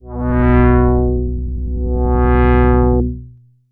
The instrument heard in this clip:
synthesizer bass